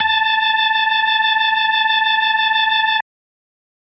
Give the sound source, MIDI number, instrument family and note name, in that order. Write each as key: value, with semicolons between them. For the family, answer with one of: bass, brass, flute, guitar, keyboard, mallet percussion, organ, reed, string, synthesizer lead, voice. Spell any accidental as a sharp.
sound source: electronic; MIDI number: 81; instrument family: organ; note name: A5